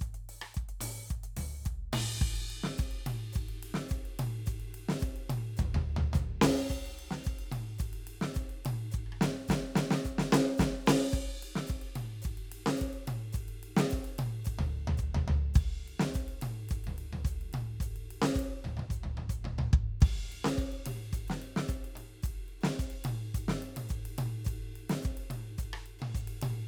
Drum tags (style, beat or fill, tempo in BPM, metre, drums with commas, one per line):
calypso
beat
108 BPM
4/4
crash, ride, closed hi-hat, open hi-hat, hi-hat pedal, snare, cross-stick, high tom, floor tom, kick